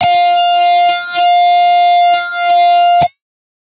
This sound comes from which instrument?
electronic guitar